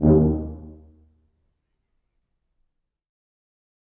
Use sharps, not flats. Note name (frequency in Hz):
D#2 (77.78 Hz)